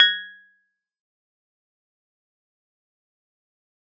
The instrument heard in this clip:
electronic keyboard